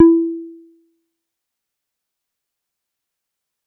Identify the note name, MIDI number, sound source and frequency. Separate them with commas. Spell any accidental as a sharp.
E4, 64, synthesizer, 329.6 Hz